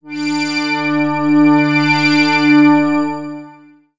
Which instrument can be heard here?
synthesizer lead